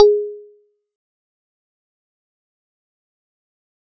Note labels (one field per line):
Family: mallet percussion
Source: acoustic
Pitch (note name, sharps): G#4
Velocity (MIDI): 50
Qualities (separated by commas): fast decay, percussive